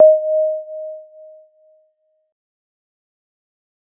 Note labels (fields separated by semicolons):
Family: keyboard; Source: electronic; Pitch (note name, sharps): D#5; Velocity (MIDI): 50; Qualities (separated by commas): dark, fast decay